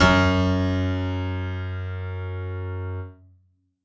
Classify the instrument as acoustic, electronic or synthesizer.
acoustic